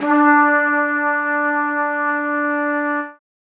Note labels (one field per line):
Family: brass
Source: acoustic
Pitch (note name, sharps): D4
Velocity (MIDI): 50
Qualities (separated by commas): reverb